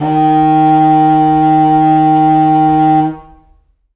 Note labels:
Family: reed; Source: acoustic; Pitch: D#3; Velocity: 75; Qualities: distorted, long release, reverb

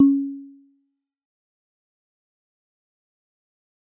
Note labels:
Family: mallet percussion; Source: acoustic; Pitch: C#4; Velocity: 50; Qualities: dark, fast decay, percussive

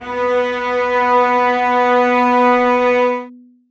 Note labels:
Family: string; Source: acoustic; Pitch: B3; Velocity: 50; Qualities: long release, reverb

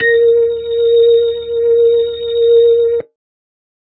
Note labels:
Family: organ; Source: electronic; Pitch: A#4; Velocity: 127

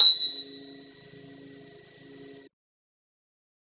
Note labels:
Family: keyboard; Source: electronic; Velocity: 127; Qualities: bright, fast decay, percussive

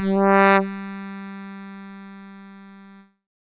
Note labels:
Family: keyboard; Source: synthesizer; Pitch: G3; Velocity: 50; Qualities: bright, distorted

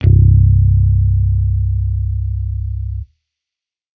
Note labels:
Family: bass; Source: electronic; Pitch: C1; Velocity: 50

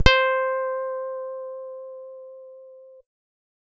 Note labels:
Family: guitar; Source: electronic; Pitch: C5; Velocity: 127

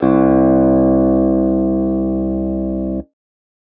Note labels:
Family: guitar; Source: electronic; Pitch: C2; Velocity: 50; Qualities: distorted

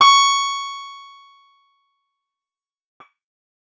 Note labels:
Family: guitar; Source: acoustic; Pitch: C#6; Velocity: 75; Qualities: bright, distorted, fast decay

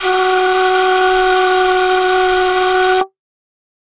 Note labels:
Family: flute; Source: acoustic; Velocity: 25

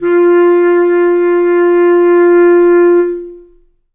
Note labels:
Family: reed; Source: acoustic; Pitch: F4; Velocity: 50; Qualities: long release, reverb

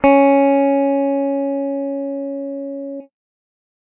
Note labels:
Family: guitar; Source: electronic; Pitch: C#4; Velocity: 75

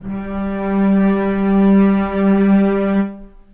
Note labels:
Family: string; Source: acoustic; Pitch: G3; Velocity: 25; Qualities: long release, reverb

